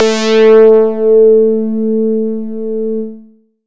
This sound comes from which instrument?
synthesizer bass